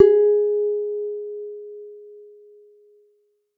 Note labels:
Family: guitar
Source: electronic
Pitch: G#4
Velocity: 75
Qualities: dark, reverb

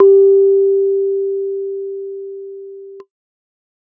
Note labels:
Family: keyboard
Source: electronic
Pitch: G4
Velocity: 25

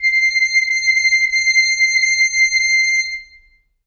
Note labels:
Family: reed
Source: acoustic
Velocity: 50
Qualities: reverb

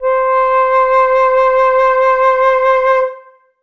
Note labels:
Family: flute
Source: acoustic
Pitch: C5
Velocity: 75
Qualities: reverb

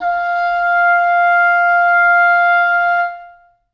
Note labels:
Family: reed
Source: acoustic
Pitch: F5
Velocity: 50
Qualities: reverb

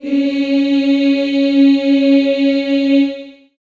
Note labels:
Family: voice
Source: acoustic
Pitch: C#4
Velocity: 100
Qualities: reverb

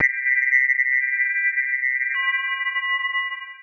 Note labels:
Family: mallet percussion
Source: synthesizer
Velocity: 127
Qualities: long release, multiphonic

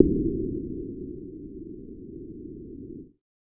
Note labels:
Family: bass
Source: synthesizer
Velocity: 50

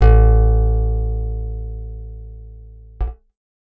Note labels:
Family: guitar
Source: acoustic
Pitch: A1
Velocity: 127

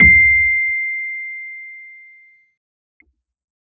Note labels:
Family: keyboard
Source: electronic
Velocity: 50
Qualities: fast decay

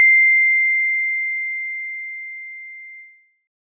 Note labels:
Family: mallet percussion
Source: acoustic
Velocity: 25

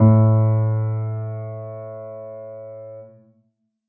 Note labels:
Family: keyboard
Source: acoustic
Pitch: A2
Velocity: 75

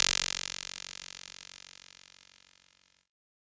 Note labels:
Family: keyboard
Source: electronic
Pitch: F#1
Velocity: 127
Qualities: bright, distorted

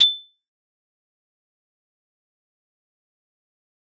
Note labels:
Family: mallet percussion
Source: acoustic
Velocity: 75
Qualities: bright, fast decay, percussive

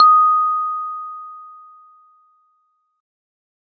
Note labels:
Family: keyboard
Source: electronic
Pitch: D#6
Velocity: 100

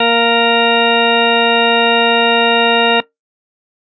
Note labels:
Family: organ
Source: electronic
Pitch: A#3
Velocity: 127

